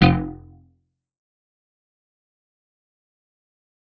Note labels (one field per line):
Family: guitar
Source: electronic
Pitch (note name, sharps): F1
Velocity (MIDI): 50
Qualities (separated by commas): fast decay, percussive